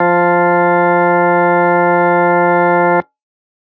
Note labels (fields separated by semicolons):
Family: organ; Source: electronic; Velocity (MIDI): 127